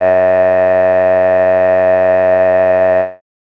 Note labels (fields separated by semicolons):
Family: voice; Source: synthesizer; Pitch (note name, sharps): F#2; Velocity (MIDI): 100; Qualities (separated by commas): bright